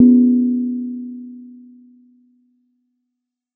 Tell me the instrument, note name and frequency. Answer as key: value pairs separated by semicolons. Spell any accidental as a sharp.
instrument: acoustic mallet percussion instrument; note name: B3; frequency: 246.9 Hz